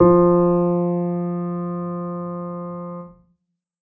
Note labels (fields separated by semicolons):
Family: keyboard; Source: acoustic; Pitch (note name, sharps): F3; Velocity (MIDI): 25; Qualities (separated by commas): reverb